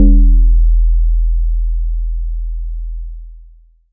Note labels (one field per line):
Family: mallet percussion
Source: electronic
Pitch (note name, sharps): E1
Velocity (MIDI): 50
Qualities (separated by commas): long release, multiphonic